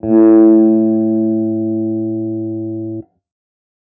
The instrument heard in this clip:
electronic guitar